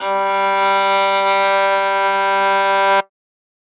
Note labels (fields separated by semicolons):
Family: string; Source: acoustic; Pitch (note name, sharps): G3; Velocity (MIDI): 25